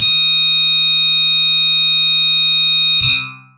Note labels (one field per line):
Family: guitar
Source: electronic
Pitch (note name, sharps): D#6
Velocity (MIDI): 100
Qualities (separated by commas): bright, distorted, long release